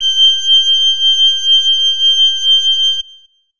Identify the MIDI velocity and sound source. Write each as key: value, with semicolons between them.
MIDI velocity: 50; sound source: acoustic